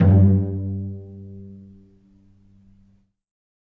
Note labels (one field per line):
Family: string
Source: acoustic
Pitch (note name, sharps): G2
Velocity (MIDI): 127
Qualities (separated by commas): dark, reverb